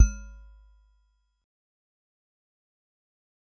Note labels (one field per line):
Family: mallet percussion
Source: acoustic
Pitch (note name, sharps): G#1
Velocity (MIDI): 25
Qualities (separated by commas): fast decay, percussive